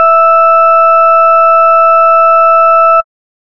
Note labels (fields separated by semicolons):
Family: bass; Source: synthesizer; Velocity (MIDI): 50; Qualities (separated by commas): distorted